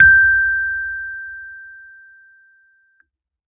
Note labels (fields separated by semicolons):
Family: keyboard; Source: electronic; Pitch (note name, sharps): G6; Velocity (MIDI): 100